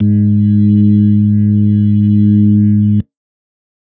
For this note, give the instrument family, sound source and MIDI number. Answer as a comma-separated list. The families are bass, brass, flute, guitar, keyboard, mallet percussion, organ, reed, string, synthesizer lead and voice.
organ, electronic, 44